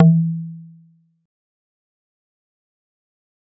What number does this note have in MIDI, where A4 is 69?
52